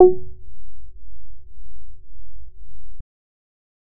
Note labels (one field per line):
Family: bass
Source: synthesizer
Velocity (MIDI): 50